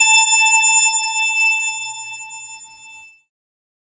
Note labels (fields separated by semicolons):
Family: keyboard; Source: synthesizer; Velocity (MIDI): 75; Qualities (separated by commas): bright